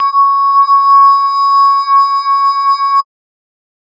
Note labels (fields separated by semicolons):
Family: mallet percussion; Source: synthesizer; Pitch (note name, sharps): C#6; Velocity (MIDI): 25; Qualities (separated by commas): multiphonic, non-linear envelope